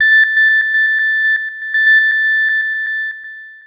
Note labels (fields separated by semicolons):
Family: synthesizer lead; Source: synthesizer; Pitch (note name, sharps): A6; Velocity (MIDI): 75; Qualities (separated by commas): long release, tempo-synced